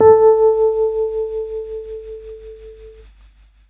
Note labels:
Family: keyboard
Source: electronic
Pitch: A4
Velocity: 50

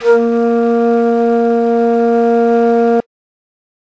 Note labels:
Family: flute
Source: acoustic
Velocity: 100

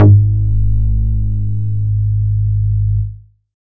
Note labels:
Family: bass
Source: synthesizer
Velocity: 50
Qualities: distorted

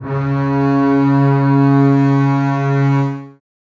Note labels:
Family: string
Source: acoustic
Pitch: C#3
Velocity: 50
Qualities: reverb

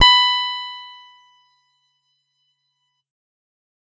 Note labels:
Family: guitar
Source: electronic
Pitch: B5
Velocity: 75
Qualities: bright

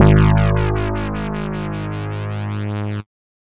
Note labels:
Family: bass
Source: synthesizer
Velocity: 127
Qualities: distorted

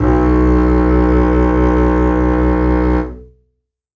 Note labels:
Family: string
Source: acoustic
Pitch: B1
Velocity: 127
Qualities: reverb

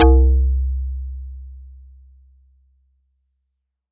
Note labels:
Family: mallet percussion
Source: acoustic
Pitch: C2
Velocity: 100

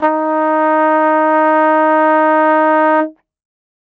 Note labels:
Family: brass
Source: acoustic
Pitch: D#4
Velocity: 50

